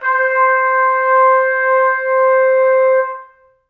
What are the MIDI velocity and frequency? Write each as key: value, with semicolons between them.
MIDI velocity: 50; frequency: 523.3 Hz